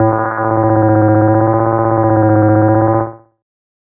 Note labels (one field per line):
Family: bass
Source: synthesizer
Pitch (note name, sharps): A2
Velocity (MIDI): 25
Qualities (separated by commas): distorted, tempo-synced